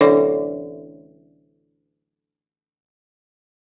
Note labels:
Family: guitar; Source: acoustic; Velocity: 25; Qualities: fast decay

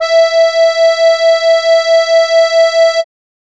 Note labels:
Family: keyboard; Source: acoustic; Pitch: E5; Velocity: 50; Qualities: bright

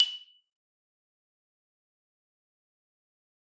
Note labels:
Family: mallet percussion; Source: acoustic; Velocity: 50; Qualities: fast decay, percussive, reverb

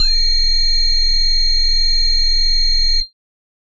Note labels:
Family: bass; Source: synthesizer; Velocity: 127; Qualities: bright, distorted, multiphonic, tempo-synced

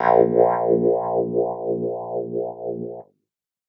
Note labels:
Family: keyboard; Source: electronic; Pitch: A#1; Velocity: 50

